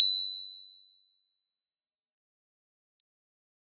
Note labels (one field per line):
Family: keyboard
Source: electronic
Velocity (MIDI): 127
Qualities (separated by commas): bright, distorted, fast decay